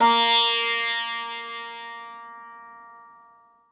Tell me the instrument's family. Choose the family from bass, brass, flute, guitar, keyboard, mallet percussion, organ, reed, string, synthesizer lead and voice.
guitar